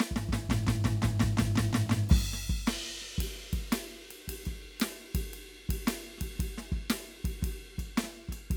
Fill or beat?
beat